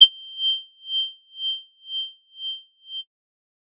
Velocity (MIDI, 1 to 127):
75